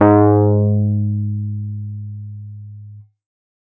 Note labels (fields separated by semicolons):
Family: keyboard; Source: electronic; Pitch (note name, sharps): G#2; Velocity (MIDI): 25; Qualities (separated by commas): distorted